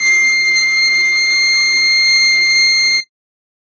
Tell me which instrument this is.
acoustic string instrument